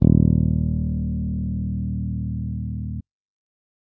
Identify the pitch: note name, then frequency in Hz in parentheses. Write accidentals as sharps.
D#1 (38.89 Hz)